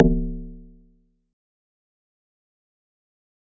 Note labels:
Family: mallet percussion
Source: acoustic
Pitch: C#1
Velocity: 25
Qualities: fast decay, percussive

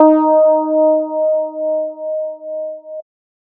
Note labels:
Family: bass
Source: synthesizer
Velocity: 50

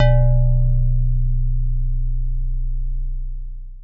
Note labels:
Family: mallet percussion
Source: acoustic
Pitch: B0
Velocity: 127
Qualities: dark, long release, reverb

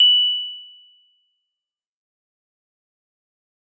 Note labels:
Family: mallet percussion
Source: acoustic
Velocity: 100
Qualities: bright, fast decay

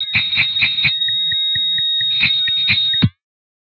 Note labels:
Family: guitar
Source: synthesizer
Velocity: 75

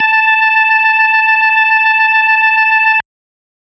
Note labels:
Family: organ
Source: electronic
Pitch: A5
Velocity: 50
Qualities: distorted

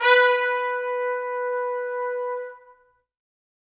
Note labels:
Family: brass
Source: acoustic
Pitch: B4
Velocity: 25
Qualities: bright, reverb

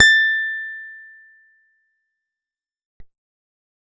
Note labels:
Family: guitar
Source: acoustic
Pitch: A6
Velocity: 50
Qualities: bright, fast decay

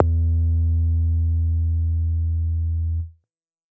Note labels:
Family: bass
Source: synthesizer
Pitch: E2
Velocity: 100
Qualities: distorted

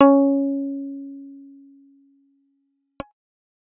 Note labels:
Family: bass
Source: synthesizer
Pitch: C#4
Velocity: 100

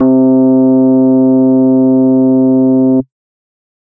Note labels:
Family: organ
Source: electronic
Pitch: C3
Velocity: 100

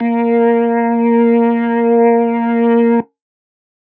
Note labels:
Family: organ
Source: electronic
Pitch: A#3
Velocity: 75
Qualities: distorted

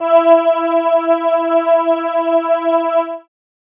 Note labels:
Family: keyboard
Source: synthesizer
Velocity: 100

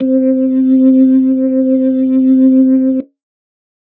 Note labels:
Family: organ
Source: electronic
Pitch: C4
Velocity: 75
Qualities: dark

